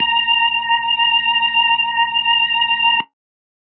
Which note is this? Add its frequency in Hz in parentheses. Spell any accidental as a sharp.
A#5 (932.3 Hz)